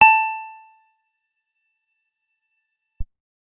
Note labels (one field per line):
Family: guitar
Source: acoustic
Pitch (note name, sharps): A5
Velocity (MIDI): 50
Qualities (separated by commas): percussive